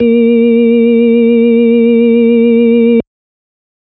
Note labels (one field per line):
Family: organ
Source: electronic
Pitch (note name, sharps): A#3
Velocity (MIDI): 75